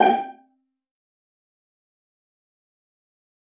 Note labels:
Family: string; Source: acoustic; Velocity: 25; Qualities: fast decay, percussive, reverb

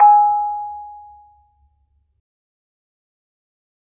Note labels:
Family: mallet percussion; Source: acoustic; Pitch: G#5; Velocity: 127; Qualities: fast decay, reverb

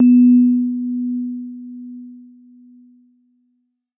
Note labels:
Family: keyboard; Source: electronic; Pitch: B3; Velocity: 50; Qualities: dark

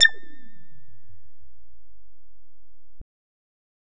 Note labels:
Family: bass; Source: synthesizer; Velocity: 50; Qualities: distorted

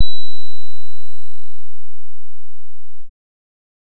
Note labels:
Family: bass; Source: synthesizer; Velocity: 25; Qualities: distorted

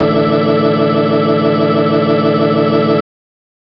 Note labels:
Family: organ; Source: electronic; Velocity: 127

